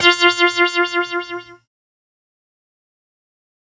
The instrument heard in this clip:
synthesizer keyboard